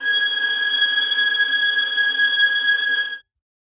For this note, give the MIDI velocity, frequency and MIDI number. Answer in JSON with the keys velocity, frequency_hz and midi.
{"velocity": 75, "frequency_hz": 1661, "midi": 92}